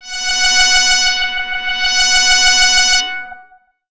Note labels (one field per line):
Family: bass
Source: synthesizer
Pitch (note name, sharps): F#5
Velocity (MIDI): 100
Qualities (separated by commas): bright, distorted, long release, tempo-synced